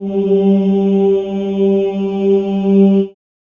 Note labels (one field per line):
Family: voice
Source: acoustic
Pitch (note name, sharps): G3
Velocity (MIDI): 127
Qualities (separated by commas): dark, reverb